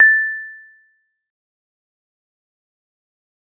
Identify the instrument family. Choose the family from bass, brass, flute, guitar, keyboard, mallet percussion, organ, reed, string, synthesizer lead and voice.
mallet percussion